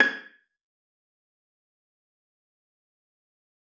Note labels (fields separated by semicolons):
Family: string; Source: acoustic; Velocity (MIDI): 75; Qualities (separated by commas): fast decay, percussive, reverb